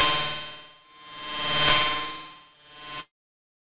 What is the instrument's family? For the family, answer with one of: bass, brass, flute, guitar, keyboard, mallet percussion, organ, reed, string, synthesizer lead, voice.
guitar